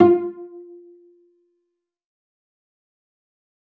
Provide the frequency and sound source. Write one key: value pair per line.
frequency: 349.2 Hz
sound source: acoustic